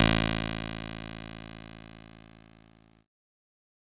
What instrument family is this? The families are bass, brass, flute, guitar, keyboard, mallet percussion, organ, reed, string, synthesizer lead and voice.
keyboard